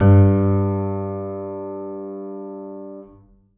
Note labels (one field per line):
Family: keyboard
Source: acoustic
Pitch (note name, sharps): G2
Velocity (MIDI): 100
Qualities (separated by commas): reverb